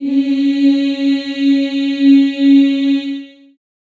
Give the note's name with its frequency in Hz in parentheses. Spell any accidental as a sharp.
C#4 (277.2 Hz)